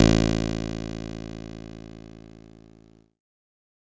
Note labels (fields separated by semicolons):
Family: keyboard; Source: electronic; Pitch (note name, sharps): A1; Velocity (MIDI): 25; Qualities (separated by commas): bright, distorted